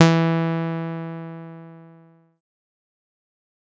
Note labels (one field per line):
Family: bass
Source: synthesizer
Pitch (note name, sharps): E3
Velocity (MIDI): 75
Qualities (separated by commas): distorted, fast decay